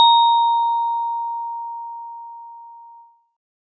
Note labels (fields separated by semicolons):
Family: mallet percussion; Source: acoustic; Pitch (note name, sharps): A#5; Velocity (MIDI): 127